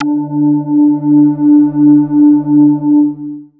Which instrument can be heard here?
synthesizer bass